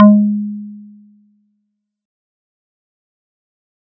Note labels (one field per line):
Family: mallet percussion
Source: acoustic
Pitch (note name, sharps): G#3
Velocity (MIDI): 75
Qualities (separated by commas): fast decay